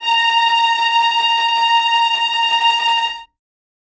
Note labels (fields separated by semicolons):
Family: string; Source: acoustic; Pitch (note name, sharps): A#5; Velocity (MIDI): 100; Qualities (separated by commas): bright, non-linear envelope, reverb